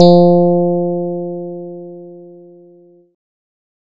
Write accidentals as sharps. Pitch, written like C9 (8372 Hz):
F3 (174.6 Hz)